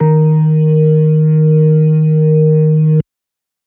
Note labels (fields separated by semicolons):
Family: organ; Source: electronic; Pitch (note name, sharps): D#3; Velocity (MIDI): 50